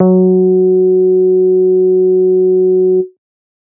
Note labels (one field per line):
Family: bass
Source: synthesizer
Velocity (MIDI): 75